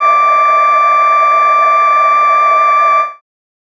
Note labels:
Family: voice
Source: synthesizer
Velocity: 100

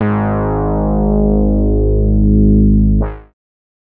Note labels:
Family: bass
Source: synthesizer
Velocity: 25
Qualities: distorted, multiphonic

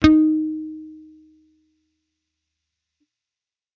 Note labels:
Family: bass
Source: electronic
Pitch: D#4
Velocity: 100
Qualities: distorted, fast decay

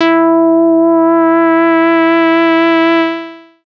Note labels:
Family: bass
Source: synthesizer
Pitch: E4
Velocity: 127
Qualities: distorted, long release

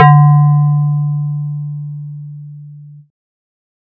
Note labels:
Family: bass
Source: synthesizer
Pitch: D3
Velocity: 75

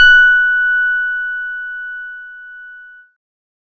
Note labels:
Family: keyboard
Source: electronic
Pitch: F#6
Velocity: 50

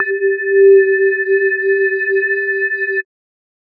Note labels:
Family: mallet percussion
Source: electronic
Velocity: 25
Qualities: multiphonic, non-linear envelope

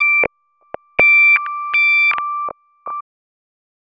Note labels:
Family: bass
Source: synthesizer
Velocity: 100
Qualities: tempo-synced

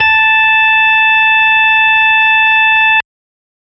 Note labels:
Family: organ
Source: electronic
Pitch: A5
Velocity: 75

